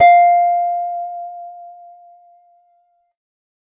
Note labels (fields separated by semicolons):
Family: guitar; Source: acoustic; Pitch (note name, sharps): F5; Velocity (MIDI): 50